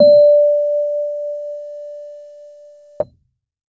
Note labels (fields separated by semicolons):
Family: keyboard; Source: electronic; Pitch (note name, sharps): D5; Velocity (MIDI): 25